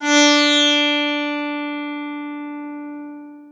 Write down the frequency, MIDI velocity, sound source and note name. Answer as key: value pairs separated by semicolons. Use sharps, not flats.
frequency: 293.7 Hz; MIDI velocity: 100; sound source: acoustic; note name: D4